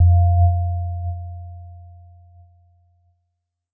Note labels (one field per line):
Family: keyboard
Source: electronic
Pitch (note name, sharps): F2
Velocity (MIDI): 50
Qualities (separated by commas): dark